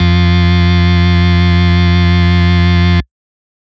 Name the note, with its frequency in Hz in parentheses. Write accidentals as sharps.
F2 (87.31 Hz)